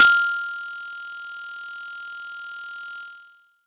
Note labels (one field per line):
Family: mallet percussion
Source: acoustic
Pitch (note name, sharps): F6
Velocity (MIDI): 75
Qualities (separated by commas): bright, distorted